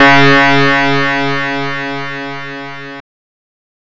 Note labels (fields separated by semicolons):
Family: guitar; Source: synthesizer; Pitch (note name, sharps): C#3; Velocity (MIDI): 25; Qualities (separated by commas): bright, distorted